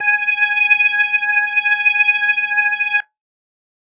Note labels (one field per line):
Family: organ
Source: electronic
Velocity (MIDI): 50